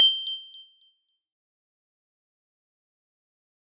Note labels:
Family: mallet percussion; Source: acoustic; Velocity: 100; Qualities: fast decay, percussive

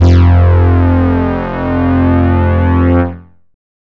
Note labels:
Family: bass; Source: synthesizer; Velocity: 100; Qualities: bright, distorted

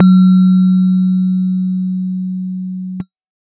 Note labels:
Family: keyboard; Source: electronic; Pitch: F#3; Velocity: 50

